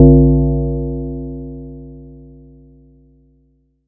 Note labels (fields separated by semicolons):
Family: mallet percussion; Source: acoustic; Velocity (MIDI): 50; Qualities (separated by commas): multiphonic